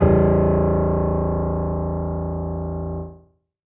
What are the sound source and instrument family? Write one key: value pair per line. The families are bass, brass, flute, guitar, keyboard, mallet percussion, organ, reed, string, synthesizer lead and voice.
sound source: acoustic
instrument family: keyboard